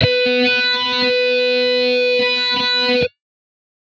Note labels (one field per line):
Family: guitar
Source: electronic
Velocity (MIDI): 100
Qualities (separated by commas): bright, distorted